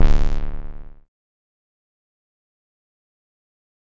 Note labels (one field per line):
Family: bass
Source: synthesizer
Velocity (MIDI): 25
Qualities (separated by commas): bright, distorted, fast decay